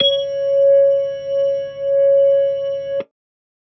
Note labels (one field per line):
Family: organ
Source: electronic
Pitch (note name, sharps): C#5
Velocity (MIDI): 127